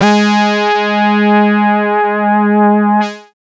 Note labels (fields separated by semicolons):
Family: bass; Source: synthesizer; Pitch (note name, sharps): G#3; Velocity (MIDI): 25; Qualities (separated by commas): distorted, multiphonic